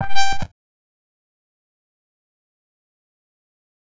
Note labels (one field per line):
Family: bass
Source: synthesizer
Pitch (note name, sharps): G5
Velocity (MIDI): 75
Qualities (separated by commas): fast decay